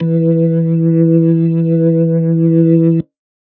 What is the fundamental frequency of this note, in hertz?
164.8 Hz